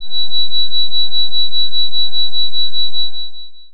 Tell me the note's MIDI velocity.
50